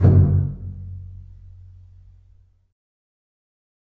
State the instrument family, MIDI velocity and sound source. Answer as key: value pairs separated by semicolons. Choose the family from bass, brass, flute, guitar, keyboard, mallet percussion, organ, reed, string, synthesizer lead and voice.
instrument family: string; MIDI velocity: 75; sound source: acoustic